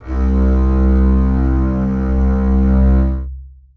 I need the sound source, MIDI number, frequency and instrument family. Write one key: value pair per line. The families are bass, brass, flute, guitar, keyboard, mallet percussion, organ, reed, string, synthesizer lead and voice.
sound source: acoustic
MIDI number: 36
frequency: 65.41 Hz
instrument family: string